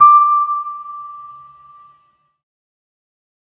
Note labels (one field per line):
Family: keyboard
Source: electronic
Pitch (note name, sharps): D6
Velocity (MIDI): 75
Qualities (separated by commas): fast decay